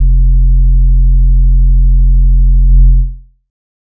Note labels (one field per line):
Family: bass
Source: synthesizer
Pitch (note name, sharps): F1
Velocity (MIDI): 100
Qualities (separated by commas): dark